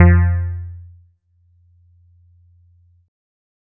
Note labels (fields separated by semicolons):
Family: keyboard; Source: electronic; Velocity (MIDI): 100